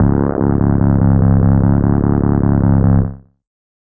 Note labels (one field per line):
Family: bass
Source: synthesizer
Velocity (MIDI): 50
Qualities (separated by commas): distorted, tempo-synced